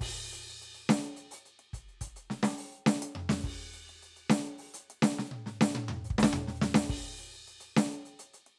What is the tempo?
140 BPM